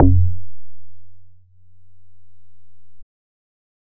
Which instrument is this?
synthesizer bass